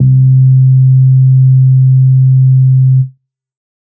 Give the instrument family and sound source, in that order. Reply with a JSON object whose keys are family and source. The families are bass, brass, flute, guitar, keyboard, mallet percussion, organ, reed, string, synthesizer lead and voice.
{"family": "bass", "source": "synthesizer"}